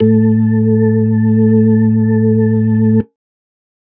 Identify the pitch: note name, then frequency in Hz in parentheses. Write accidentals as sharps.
A2 (110 Hz)